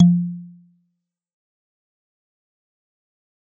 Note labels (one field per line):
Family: mallet percussion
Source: acoustic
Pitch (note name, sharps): F3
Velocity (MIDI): 75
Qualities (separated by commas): dark, fast decay, percussive